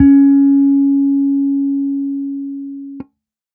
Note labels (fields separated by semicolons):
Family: bass; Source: electronic; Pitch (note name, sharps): C#4; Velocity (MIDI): 25